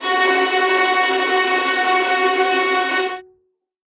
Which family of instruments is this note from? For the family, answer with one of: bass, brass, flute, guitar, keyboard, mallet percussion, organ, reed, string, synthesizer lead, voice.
string